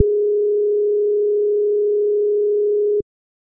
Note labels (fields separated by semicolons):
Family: bass; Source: synthesizer; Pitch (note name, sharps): G#4; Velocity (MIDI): 100; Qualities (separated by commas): dark